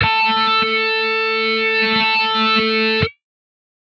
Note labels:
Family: guitar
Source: synthesizer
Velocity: 75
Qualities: distorted

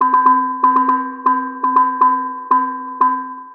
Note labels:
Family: mallet percussion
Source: synthesizer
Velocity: 127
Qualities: long release, multiphonic, percussive, tempo-synced

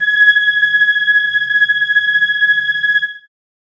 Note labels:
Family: keyboard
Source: synthesizer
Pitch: G#6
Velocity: 127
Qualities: bright

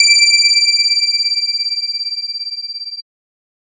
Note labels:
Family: bass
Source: synthesizer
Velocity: 75

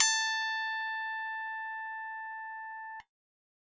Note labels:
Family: keyboard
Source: electronic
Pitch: A5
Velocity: 75

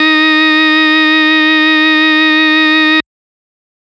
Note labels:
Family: organ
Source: electronic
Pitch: D#4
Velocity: 25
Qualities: bright, distorted

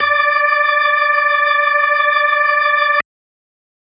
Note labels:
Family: organ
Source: electronic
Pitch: D5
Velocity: 25

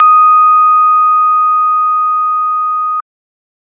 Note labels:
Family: organ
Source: electronic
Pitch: D#6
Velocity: 25

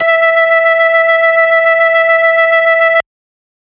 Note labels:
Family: organ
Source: electronic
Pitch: E5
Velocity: 100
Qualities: distorted

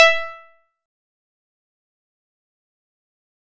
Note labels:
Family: guitar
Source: acoustic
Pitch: E5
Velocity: 25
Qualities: distorted, fast decay, percussive

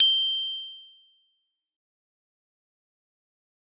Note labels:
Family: mallet percussion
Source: acoustic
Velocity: 75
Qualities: bright, fast decay

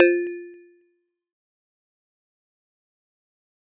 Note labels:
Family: mallet percussion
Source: acoustic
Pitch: F4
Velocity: 100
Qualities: fast decay, percussive

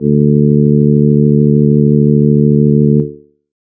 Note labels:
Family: reed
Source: synthesizer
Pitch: D2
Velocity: 127

